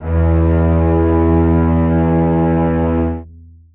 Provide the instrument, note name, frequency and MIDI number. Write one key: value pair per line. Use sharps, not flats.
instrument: acoustic string instrument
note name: E2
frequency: 82.41 Hz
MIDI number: 40